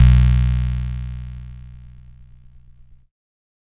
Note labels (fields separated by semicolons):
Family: keyboard; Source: electronic; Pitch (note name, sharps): B1; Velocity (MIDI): 100; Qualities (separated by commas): bright, distorted